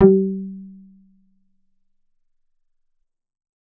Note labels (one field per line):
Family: bass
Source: synthesizer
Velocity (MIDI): 50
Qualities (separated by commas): dark, percussive, reverb